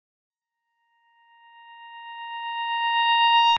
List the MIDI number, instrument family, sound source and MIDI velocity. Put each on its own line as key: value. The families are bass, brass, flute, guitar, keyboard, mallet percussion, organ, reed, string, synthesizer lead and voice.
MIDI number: 82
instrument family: guitar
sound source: electronic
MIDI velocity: 127